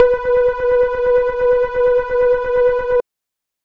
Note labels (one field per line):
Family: bass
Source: synthesizer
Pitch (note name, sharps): B4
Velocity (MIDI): 75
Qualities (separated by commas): dark